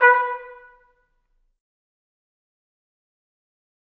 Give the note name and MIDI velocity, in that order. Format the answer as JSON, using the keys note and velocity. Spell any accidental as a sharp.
{"note": "B4", "velocity": 25}